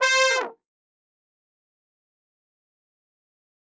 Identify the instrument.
acoustic brass instrument